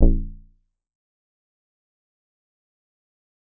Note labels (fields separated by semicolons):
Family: bass; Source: synthesizer; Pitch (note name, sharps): A#0; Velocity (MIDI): 50; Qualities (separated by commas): dark, fast decay, percussive